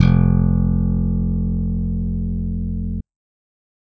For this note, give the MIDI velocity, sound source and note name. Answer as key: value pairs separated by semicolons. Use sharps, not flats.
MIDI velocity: 127; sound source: electronic; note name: F1